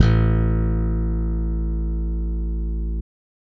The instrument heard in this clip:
electronic bass